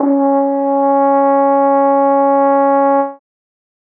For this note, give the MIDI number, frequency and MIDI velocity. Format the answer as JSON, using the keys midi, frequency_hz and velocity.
{"midi": 61, "frequency_hz": 277.2, "velocity": 25}